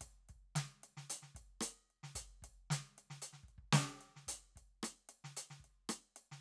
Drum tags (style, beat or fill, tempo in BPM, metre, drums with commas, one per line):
funk
beat
112 BPM
4/4
closed hi-hat, snare, cross-stick, kick